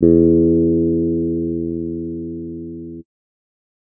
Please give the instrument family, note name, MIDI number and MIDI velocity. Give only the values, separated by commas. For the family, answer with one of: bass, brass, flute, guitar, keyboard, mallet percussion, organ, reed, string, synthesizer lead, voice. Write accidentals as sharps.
keyboard, E2, 40, 50